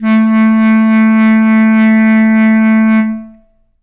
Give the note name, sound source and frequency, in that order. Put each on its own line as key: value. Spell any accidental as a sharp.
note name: A3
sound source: acoustic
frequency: 220 Hz